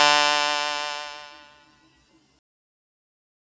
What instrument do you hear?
synthesizer keyboard